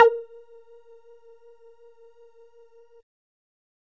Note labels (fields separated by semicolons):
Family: bass; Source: synthesizer; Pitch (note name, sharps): A#4; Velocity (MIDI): 50; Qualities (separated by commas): percussive